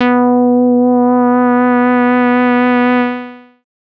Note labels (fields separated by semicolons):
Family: bass; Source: synthesizer; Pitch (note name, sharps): B3; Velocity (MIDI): 100; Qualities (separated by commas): distorted, long release